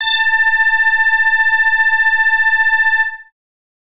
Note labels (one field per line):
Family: bass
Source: synthesizer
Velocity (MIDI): 25